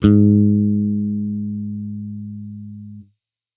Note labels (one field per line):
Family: bass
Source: electronic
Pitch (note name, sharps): G#2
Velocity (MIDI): 75